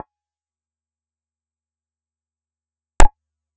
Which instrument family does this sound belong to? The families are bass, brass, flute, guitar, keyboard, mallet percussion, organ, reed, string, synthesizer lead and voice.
bass